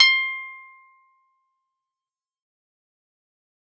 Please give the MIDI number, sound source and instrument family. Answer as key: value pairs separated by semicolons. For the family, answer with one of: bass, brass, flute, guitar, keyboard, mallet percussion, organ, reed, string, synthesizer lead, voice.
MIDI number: 84; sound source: acoustic; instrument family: guitar